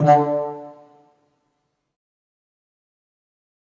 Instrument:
acoustic flute